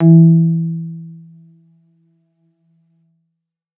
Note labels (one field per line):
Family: keyboard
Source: electronic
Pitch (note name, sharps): E3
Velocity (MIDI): 127